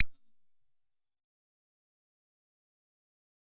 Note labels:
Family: bass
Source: synthesizer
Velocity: 100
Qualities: distorted, fast decay, percussive

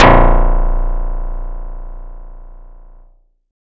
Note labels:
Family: guitar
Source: acoustic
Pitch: A#0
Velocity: 100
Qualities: bright

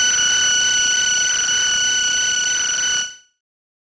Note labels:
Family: bass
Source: synthesizer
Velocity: 100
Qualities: non-linear envelope

